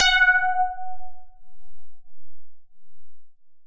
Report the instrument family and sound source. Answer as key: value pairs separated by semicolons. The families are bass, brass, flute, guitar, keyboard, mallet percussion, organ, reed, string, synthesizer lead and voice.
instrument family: synthesizer lead; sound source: synthesizer